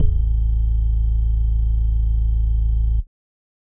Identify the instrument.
synthesizer bass